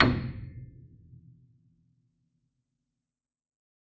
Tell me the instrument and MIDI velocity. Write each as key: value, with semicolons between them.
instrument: acoustic keyboard; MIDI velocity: 50